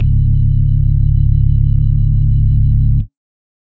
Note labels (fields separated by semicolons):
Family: organ; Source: electronic; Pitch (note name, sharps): C#1; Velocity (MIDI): 75; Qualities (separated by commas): dark, reverb